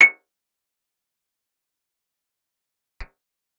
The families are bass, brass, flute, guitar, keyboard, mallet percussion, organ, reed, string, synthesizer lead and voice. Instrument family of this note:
guitar